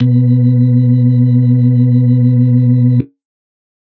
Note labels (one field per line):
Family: organ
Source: electronic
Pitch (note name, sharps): B2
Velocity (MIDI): 50